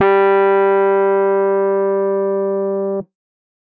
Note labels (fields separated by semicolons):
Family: keyboard; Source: electronic; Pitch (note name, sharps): G3; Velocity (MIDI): 127